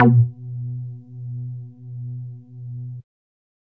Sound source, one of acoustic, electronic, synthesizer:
synthesizer